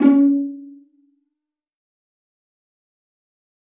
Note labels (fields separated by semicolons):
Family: string; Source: acoustic; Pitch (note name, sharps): C#4; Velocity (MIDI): 50; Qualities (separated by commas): dark, fast decay, reverb